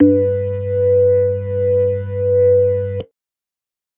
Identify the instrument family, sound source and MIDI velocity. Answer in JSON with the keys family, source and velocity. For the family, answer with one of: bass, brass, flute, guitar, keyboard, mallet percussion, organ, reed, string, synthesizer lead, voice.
{"family": "organ", "source": "electronic", "velocity": 127}